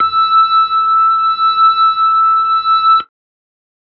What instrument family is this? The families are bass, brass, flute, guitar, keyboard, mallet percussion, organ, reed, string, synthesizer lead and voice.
keyboard